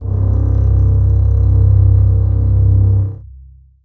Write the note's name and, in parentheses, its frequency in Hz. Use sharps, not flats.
C1 (32.7 Hz)